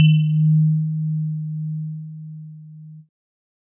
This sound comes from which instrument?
electronic keyboard